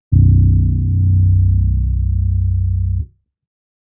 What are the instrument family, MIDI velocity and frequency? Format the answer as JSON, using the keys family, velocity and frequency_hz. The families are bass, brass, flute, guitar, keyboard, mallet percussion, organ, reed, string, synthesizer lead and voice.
{"family": "bass", "velocity": 25, "frequency_hz": 30.87}